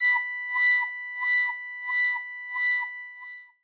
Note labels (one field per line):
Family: voice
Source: synthesizer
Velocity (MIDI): 25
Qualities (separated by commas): bright, long release, non-linear envelope, tempo-synced